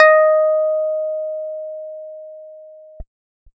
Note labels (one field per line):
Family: keyboard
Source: electronic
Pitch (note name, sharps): D#5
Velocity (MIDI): 127